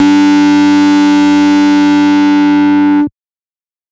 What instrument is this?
synthesizer bass